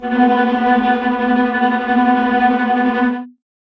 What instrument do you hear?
acoustic string instrument